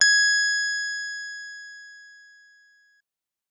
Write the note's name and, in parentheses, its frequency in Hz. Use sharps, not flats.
G#6 (1661 Hz)